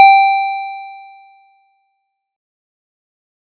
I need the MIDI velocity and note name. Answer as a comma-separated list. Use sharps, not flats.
50, G5